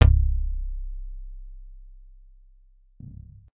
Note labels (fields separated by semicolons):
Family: guitar; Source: electronic; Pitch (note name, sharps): C1; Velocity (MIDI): 100